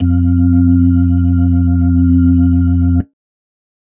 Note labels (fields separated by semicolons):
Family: organ; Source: electronic; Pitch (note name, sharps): F2; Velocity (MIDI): 25; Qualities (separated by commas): dark